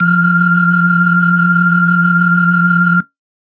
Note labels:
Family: organ; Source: electronic; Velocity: 127

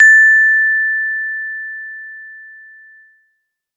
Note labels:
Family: mallet percussion; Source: acoustic; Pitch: A6; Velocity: 127

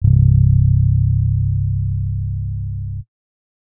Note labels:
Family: keyboard; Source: electronic; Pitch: C1; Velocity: 25

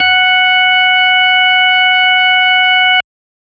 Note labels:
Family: organ; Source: electronic; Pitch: F#5; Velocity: 127

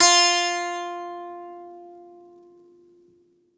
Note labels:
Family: guitar; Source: acoustic; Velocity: 25; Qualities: bright

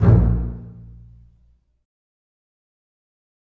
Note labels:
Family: string; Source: acoustic; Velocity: 100; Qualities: fast decay, reverb

